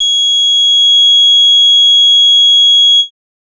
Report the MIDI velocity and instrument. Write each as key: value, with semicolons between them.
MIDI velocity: 25; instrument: synthesizer bass